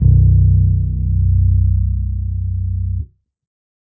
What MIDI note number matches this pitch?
23